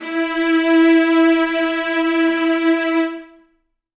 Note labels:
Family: string; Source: acoustic; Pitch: E4; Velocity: 100; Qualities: reverb

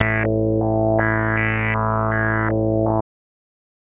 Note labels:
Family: bass; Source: synthesizer; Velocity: 100; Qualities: tempo-synced

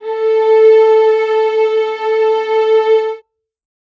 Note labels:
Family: string; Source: acoustic; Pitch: A4; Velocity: 75; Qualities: reverb

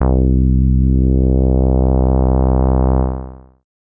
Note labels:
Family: bass; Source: synthesizer; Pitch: C2; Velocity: 25; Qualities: distorted, long release

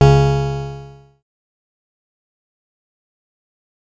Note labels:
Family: bass; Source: synthesizer; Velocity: 25; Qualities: bright, distorted, fast decay

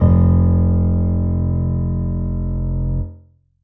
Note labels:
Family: keyboard; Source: electronic; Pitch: F1; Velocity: 25; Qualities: dark

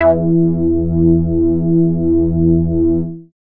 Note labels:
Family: bass; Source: synthesizer; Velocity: 25; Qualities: distorted

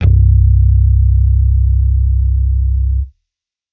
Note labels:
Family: bass; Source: electronic; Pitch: C1; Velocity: 100

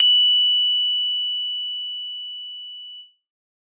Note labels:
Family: mallet percussion; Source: acoustic; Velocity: 127; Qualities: bright

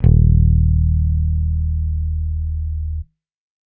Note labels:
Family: bass; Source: electronic; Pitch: D#1; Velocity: 50

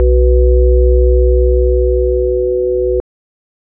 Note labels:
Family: organ; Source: electronic; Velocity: 127

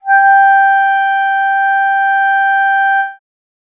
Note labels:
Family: reed; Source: acoustic; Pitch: G5; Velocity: 75

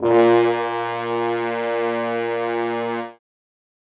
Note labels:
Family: brass; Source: acoustic; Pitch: A#2; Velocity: 127; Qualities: reverb

